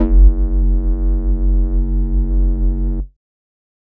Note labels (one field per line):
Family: flute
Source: synthesizer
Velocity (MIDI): 100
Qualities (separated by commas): distorted